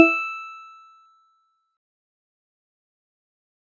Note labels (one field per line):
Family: mallet percussion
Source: acoustic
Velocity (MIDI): 50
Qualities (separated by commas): fast decay, percussive